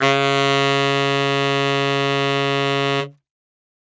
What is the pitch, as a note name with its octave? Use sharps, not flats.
C#3